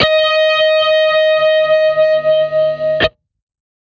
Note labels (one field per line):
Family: guitar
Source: electronic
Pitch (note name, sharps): D#5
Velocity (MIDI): 50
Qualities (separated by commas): distorted